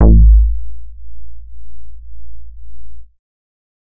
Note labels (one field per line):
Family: bass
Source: synthesizer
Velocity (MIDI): 75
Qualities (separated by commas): distorted